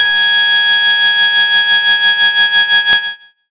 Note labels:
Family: bass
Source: synthesizer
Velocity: 100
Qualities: bright, distorted

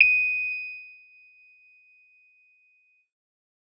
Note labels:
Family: keyboard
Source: electronic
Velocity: 100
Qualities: bright

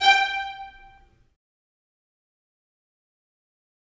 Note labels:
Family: string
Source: acoustic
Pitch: G5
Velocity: 25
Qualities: fast decay, reverb

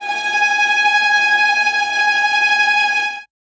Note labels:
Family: string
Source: acoustic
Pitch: G#5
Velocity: 75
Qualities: bright, non-linear envelope, reverb

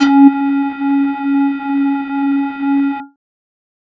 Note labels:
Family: flute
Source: synthesizer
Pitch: C#4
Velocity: 75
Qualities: distorted

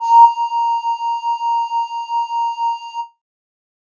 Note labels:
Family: flute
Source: synthesizer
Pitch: A#5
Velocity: 25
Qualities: distorted

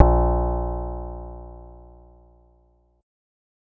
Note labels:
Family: bass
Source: synthesizer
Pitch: A#1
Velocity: 127

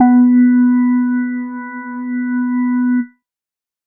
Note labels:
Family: organ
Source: electronic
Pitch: B3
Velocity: 75

